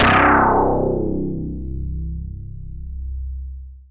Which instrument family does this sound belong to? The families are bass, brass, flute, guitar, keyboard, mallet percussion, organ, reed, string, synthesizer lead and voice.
synthesizer lead